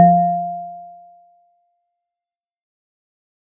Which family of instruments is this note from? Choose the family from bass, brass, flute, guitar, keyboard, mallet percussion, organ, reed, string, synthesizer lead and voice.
mallet percussion